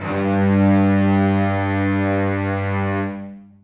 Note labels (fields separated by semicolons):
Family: string; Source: acoustic; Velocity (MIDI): 100; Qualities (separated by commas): long release, reverb